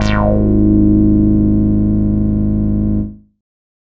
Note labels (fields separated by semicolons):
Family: bass; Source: synthesizer; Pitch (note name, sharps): G#0; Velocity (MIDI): 100; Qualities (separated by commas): bright, distorted, non-linear envelope